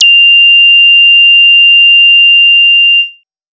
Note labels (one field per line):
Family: bass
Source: synthesizer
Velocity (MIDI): 127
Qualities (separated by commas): bright, distorted